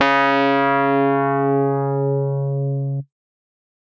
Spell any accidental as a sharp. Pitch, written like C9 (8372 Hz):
C#3 (138.6 Hz)